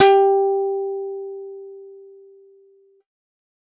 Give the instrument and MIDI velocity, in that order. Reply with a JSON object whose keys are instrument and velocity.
{"instrument": "synthesizer guitar", "velocity": 50}